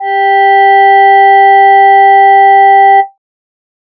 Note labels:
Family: voice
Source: synthesizer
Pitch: G4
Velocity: 50

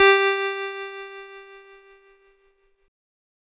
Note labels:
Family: keyboard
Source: electronic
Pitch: G4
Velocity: 100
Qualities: bright, distorted

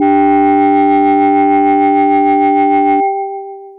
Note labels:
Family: mallet percussion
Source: electronic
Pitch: G2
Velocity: 127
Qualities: long release

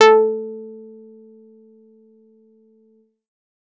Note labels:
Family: bass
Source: synthesizer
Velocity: 127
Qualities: distorted, percussive

